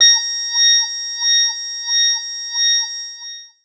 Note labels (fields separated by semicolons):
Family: voice; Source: synthesizer; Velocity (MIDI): 100; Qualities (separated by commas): bright, long release, non-linear envelope, tempo-synced